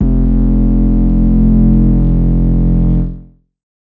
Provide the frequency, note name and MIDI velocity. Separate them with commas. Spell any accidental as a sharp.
43.65 Hz, F1, 75